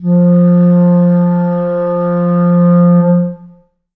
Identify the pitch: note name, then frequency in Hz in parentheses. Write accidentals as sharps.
F3 (174.6 Hz)